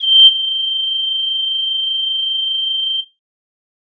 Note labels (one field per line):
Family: flute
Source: synthesizer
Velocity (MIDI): 25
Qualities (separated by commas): bright, distorted